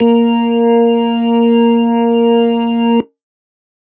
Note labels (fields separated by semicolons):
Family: organ; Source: electronic; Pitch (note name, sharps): A#3; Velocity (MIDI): 127